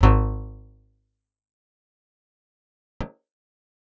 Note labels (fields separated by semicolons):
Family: guitar; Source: acoustic; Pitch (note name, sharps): G#1; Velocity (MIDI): 50; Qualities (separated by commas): fast decay, percussive, reverb